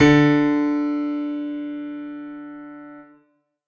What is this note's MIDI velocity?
127